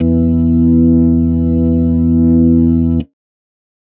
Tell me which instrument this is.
electronic organ